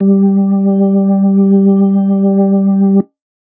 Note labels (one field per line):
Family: organ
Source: electronic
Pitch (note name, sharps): G3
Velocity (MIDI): 75